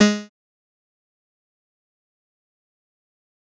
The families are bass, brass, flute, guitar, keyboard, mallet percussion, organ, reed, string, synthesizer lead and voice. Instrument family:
bass